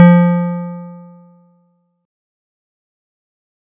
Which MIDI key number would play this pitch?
53